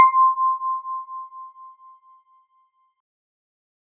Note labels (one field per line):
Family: keyboard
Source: electronic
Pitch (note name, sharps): C6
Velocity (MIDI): 100